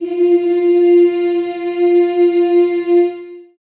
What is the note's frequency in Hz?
349.2 Hz